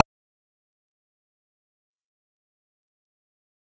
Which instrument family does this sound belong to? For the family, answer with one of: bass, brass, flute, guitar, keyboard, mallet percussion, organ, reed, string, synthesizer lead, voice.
bass